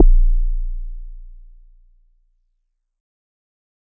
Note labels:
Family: mallet percussion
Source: acoustic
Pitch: A#0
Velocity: 50

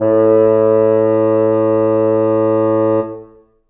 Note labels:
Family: reed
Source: acoustic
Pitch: A2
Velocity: 100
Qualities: reverb

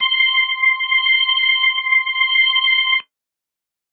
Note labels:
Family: organ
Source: electronic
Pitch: C6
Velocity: 25

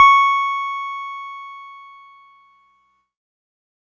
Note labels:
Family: keyboard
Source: electronic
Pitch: C#6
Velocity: 127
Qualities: distorted

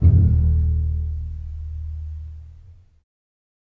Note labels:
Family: string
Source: acoustic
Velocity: 25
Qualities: dark, reverb

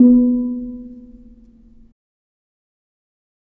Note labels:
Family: mallet percussion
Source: acoustic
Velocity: 50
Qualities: fast decay, reverb

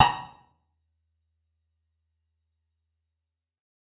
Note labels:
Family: guitar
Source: electronic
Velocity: 50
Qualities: percussive, reverb

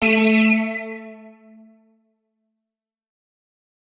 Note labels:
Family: guitar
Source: electronic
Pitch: A3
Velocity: 100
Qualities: fast decay

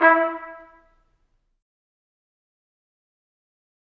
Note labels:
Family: brass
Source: acoustic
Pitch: E4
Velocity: 50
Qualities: fast decay, percussive, reverb

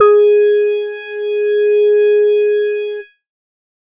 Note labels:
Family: organ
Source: electronic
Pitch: G#4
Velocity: 75

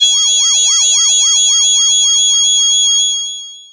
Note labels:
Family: voice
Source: synthesizer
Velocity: 75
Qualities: bright, distorted, long release

